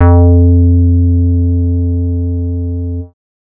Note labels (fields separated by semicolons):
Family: bass; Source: synthesizer; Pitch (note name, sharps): F2; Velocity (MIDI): 75; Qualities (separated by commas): dark